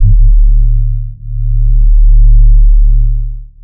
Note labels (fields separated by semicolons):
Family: bass; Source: synthesizer; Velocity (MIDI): 25; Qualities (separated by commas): long release